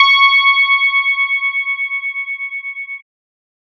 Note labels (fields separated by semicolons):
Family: bass; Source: synthesizer; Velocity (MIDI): 75